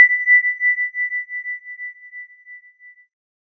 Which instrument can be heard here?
synthesizer keyboard